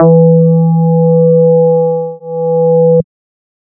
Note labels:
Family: bass; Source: synthesizer; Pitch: E3; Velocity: 127

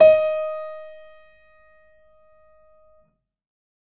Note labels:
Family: keyboard; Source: acoustic; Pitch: D#5; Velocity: 127; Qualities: reverb

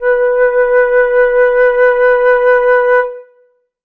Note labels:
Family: flute; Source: acoustic; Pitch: B4; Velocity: 50; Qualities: reverb

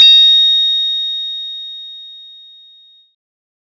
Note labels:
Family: bass; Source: synthesizer; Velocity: 50

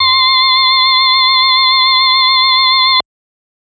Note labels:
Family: organ; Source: electronic; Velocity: 100; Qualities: bright, multiphonic

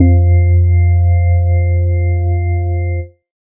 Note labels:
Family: organ; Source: electronic; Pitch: F2; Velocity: 25; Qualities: dark

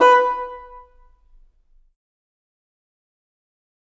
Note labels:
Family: reed; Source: acoustic; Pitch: B4; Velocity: 127; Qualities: fast decay, percussive, reverb

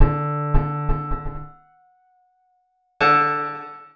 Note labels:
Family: guitar; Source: acoustic; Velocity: 50; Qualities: percussive, reverb

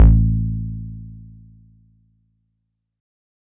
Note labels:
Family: keyboard; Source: electronic; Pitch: A1; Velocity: 127

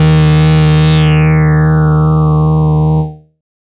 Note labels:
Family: bass; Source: synthesizer; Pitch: D#2; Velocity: 100; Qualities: bright, distorted, non-linear envelope

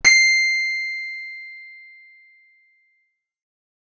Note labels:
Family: guitar; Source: acoustic; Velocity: 127; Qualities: bright, distorted

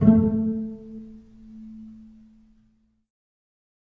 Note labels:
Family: string; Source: acoustic; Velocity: 25; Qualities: dark, reverb

